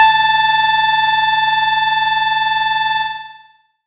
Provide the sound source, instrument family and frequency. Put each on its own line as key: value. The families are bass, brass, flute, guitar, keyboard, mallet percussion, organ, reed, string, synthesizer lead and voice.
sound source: synthesizer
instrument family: bass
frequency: 880 Hz